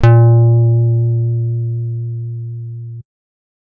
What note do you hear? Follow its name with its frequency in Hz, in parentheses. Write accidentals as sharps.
A#2 (116.5 Hz)